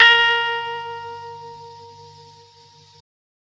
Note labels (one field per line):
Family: guitar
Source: electronic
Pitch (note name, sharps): A#4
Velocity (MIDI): 127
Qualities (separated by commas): reverb